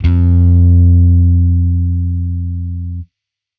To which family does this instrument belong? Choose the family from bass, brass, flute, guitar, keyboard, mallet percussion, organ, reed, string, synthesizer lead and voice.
bass